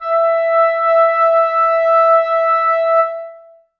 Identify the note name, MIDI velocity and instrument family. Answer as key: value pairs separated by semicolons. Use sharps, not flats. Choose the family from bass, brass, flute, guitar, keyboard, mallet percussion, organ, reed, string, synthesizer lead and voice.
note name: E5; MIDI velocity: 100; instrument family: reed